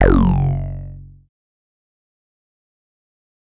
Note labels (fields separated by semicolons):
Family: bass; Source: synthesizer; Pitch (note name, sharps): F#1; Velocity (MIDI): 75; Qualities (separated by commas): distorted, fast decay